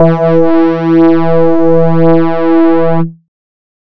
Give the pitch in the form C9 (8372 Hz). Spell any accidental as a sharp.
E3 (164.8 Hz)